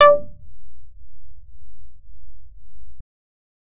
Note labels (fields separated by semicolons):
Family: bass; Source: synthesizer; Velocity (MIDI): 100; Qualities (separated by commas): distorted